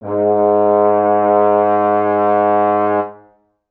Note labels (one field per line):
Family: brass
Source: acoustic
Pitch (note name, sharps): G#2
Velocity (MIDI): 100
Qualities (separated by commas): reverb